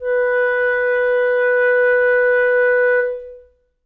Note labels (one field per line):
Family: reed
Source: acoustic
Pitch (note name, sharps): B4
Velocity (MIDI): 50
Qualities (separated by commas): reverb